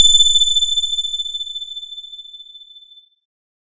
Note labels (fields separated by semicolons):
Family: keyboard; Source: electronic; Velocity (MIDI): 127; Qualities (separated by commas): bright